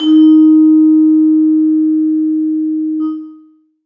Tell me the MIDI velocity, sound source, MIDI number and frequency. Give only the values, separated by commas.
75, acoustic, 63, 311.1 Hz